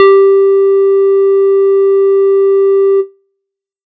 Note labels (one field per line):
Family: bass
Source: synthesizer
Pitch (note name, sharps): G4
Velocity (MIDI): 25